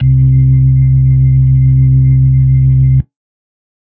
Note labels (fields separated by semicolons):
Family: organ; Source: electronic; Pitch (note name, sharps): C2; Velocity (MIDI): 127; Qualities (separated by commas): dark